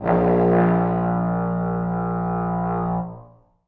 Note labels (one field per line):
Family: brass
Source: acoustic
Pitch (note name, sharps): A#1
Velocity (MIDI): 75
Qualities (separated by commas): bright, reverb